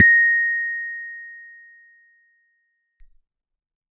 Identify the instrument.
electronic keyboard